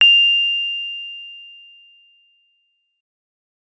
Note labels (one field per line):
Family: keyboard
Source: electronic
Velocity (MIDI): 75